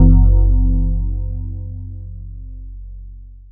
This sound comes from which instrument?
electronic mallet percussion instrument